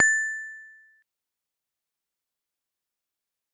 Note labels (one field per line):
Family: mallet percussion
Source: acoustic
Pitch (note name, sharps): A6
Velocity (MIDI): 50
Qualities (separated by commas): fast decay, percussive